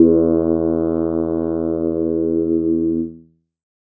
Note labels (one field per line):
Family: keyboard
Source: electronic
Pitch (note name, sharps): E2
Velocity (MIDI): 25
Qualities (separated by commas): distorted, multiphonic